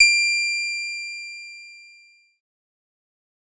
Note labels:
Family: bass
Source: synthesizer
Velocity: 50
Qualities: distorted, fast decay

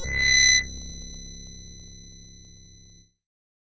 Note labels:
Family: keyboard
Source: synthesizer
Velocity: 50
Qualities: bright, distorted

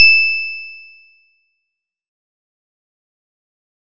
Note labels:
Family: guitar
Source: synthesizer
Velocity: 75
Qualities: bright, fast decay

